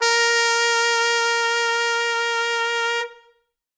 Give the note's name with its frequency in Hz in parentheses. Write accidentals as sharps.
A#4 (466.2 Hz)